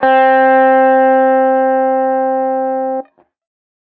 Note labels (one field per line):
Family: guitar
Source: electronic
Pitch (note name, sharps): C4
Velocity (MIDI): 75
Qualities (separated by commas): distorted